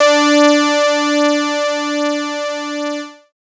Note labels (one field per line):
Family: bass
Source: synthesizer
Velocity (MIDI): 100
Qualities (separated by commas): bright, distorted